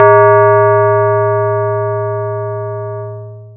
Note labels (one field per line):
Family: mallet percussion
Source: acoustic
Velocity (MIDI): 75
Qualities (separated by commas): distorted, long release